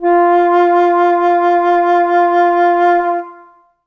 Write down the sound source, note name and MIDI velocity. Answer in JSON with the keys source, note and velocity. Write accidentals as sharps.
{"source": "acoustic", "note": "F4", "velocity": 75}